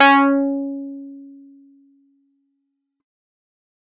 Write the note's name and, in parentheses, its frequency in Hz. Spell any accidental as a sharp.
C#4 (277.2 Hz)